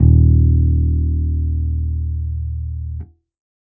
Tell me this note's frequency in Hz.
38.89 Hz